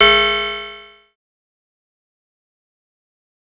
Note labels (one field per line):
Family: bass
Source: synthesizer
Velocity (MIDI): 50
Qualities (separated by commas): bright, distorted, fast decay